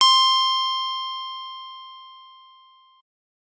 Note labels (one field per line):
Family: keyboard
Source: electronic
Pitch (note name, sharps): C6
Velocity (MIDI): 100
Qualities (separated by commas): bright